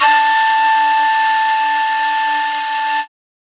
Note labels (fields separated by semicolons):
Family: flute; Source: acoustic; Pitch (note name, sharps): A5; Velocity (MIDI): 50; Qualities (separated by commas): bright